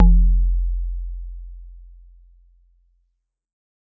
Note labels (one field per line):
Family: mallet percussion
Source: acoustic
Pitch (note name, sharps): F1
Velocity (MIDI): 25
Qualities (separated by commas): dark